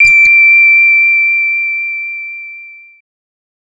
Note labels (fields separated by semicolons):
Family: bass; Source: synthesizer; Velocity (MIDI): 127; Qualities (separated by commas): distorted